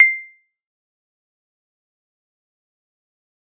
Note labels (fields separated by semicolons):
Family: mallet percussion; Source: acoustic; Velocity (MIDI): 50; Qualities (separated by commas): fast decay, percussive